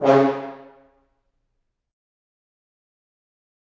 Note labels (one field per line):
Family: brass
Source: acoustic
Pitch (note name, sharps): C#3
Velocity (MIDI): 127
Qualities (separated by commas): fast decay, percussive, reverb